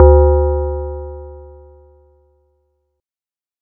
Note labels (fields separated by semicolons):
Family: mallet percussion; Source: acoustic; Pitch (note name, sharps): D2; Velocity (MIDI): 25